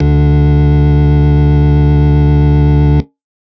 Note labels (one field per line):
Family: organ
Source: electronic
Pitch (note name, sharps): D2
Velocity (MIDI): 127